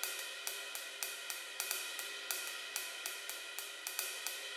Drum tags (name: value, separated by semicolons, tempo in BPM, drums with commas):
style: jazz; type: beat; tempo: 105 BPM; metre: 4/4; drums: ride